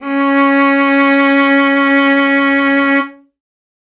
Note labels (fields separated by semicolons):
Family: string; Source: acoustic; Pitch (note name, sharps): C#4; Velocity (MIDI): 50; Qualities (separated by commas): reverb